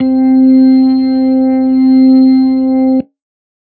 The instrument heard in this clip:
electronic organ